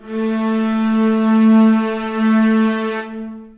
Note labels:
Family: string; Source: acoustic; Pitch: A3; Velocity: 25; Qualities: long release, reverb

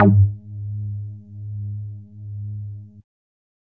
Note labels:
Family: bass; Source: synthesizer; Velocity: 75

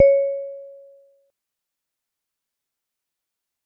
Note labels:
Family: mallet percussion; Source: acoustic; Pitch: C#5; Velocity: 50; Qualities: fast decay, percussive

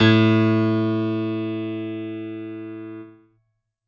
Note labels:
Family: keyboard; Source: acoustic; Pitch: A2; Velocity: 127

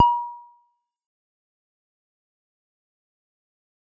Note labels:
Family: bass; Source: synthesizer; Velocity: 127; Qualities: fast decay, percussive

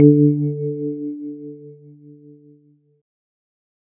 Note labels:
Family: keyboard; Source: electronic; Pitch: D3; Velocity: 100; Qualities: dark

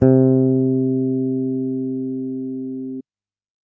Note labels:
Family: bass; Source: electronic; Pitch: C3; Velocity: 75

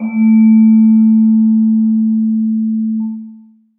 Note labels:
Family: mallet percussion; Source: acoustic; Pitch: A3; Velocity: 25; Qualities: long release, reverb

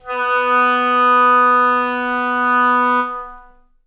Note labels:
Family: reed; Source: acoustic; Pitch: B3; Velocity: 25; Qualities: long release, reverb

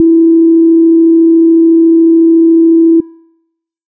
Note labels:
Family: bass; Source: synthesizer; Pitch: E4; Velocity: 127; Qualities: dark

